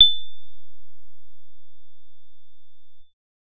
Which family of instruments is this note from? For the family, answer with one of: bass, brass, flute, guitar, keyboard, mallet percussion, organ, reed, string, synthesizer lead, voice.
bass